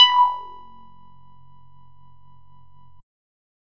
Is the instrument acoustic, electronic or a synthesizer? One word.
synthesizer